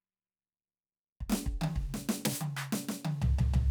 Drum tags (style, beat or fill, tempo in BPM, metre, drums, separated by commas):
rock, fill, 93 BPM, 4/4, percussion, snare, high tom, floor tom, kick